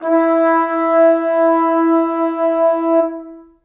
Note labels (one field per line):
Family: brass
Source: acoustic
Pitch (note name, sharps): E4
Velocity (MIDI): 25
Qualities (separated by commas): long release, reverb